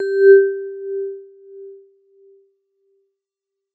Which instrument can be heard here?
acoustic mallet percussion instrument